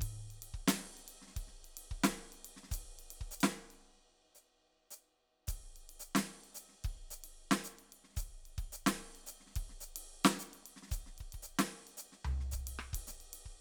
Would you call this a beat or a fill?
beat